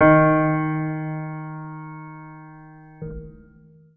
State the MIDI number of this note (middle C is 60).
51